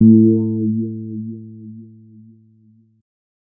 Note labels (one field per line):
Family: bass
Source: synthesizer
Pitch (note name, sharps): A2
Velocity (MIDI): 25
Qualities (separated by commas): dark, distorted